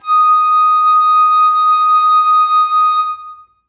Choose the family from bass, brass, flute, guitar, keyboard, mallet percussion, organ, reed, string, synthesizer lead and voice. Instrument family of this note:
flute